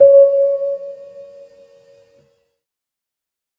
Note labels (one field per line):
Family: keyboard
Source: electronic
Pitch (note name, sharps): C#5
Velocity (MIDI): 127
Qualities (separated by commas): dark, fast decay